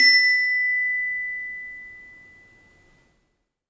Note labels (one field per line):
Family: mallet percussion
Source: acoustic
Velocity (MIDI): 50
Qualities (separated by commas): bright, reverb